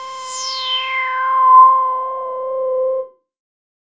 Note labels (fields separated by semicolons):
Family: bass; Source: synthesizer; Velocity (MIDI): 25; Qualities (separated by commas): distorted, non-linear envelope